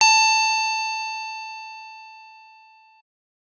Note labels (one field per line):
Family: keyboard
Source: electronic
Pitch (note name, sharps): A5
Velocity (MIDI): 100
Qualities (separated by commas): bright